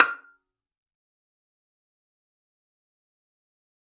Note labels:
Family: string; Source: acoustic; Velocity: 127; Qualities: fast decay, percussive, reverb

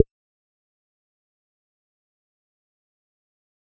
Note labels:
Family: bass; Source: synthesizer; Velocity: 50; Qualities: fast decay, percussive

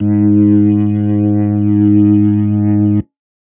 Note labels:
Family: organ; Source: electronic; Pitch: G#2; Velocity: 100; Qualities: distorted

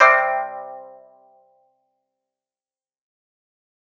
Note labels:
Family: guitar; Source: acoustic; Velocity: 50; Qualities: fast decay

